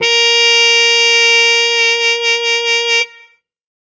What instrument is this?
acoustic brass instrument